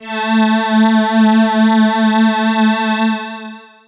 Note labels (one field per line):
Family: voice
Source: synthesizer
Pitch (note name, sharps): A3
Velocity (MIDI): 25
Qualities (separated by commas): distorted, long release